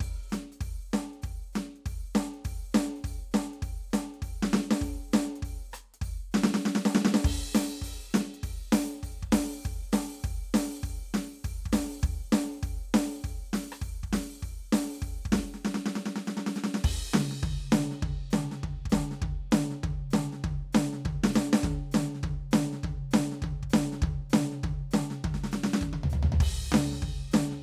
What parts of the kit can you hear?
crash, closed hi-hat, open hi-hat, hi-hat pedal, snare, cross-stick, high tom, floor tom and kick